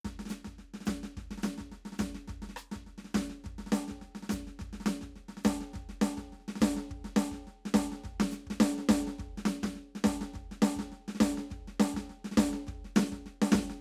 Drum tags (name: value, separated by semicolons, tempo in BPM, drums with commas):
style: New Orleans shuffle; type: beat; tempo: 104 BPM; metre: 4/4; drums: hi-hat pedal, snare, cross-stick, kick